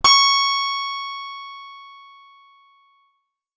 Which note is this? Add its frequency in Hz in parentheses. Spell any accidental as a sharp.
C#6 (1109 Hz)